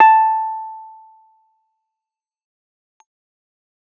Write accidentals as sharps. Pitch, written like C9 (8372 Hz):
A5 (880 Hz)